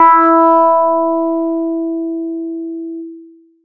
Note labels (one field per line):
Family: bass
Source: synthesizer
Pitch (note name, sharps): E4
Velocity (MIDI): 100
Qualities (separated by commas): distorted